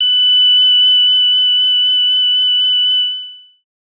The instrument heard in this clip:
synthesizer bass